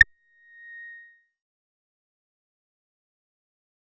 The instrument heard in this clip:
synthesizer bass